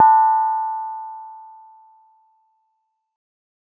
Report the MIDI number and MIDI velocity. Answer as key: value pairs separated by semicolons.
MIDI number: 81; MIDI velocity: 75